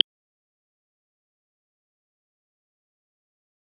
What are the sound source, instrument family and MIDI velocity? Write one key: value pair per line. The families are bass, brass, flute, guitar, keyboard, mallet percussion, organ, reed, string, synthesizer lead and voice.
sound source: synthesizer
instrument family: bass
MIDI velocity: 127